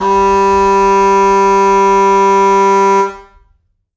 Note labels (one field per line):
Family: reed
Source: acoustic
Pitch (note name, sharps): G3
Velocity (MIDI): 127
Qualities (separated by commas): distorted, reverb